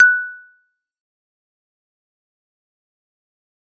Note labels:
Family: keyboard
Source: electronic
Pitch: F#6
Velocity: 25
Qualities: fast decay, percussive

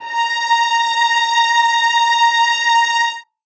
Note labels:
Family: string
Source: acoustic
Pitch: A#5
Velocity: 75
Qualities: reverb

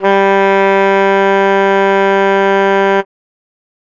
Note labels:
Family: reed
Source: acoustic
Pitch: G3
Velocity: 75

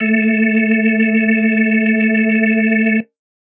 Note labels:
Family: organ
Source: electronic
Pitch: A3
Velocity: 127

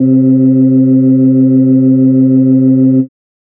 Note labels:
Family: organ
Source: electronic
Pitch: C3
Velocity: 127

